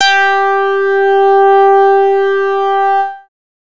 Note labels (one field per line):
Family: bass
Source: synthesizer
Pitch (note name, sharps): G4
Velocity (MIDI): 100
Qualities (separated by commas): distorted